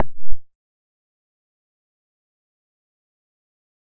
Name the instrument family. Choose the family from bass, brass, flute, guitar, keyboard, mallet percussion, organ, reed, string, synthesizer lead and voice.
bass